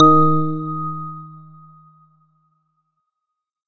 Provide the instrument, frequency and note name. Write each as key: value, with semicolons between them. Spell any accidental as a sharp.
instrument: electronic organ; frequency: 155.6 Hz; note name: D#3